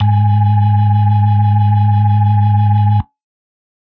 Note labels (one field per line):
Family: organ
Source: electronic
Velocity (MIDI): 127